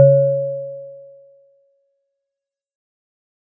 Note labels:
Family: mallet percussion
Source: acoustic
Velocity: 75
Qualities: fast decay

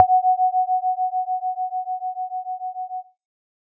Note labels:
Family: synthesizer lead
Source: synthesizer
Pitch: F#5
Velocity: 50

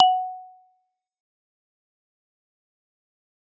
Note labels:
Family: mallet percussion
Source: acoustic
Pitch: F#5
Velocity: 100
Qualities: fast decay, percussive

